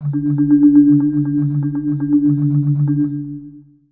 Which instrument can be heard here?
synthesizer mallet percussion instrument